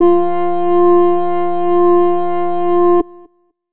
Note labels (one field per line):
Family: flute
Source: acoustic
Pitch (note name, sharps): F4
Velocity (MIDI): 100